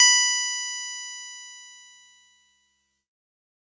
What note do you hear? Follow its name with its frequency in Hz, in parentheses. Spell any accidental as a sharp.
B5 (987.8 Hz)